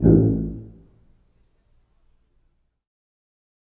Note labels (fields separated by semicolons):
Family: brass; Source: acoustic; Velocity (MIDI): 50; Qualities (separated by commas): dark, reverb